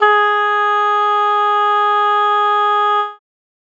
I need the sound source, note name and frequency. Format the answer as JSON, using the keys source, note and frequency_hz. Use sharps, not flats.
{"source": "acoustic", "note": "G#4", "frequency_hz": 415.3}